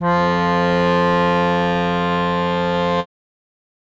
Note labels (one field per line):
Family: reed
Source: acoustic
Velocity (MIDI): 25